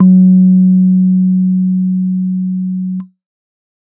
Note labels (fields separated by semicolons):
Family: keyboard; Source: electronic; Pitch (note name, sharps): F#3; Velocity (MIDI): 25; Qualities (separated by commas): dark